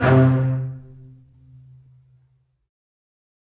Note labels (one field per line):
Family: string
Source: acoustic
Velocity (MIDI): 127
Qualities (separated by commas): reverb